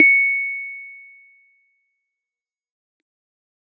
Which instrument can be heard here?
electronic keyboard